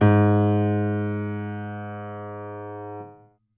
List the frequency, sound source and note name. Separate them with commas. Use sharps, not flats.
103.8 Hz, acoustic, G#2